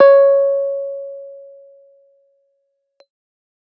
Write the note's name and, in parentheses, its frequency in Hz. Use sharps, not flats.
C#5 (554.4 Hz)